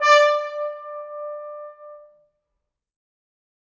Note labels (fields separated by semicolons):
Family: brass; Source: acoustic; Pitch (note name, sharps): D5; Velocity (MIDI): 100; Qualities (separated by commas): bright, fast decay, reverb